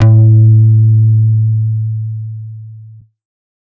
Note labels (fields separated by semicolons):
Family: bass; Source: synthesizer; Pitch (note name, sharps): A2; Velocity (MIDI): 100; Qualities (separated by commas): distorted